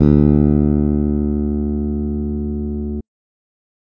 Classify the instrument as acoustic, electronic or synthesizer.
electronic